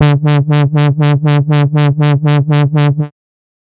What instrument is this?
synthesizer bass